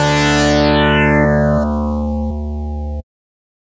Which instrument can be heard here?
synthesizer bass